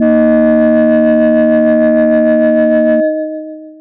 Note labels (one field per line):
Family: mallet percussion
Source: electronic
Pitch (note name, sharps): D#2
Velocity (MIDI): 127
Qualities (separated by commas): long release